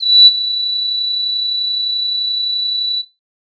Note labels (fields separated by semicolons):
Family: flute; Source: synthesizer; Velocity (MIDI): 25; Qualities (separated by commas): bright, distorted